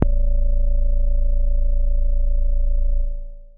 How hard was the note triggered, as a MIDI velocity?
75